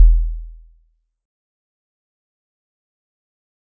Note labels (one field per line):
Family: mallet percussion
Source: acoustic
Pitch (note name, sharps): E1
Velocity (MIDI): 25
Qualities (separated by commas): fast decay, percussive